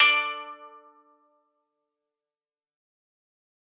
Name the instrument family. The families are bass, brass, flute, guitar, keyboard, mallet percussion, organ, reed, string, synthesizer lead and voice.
guitar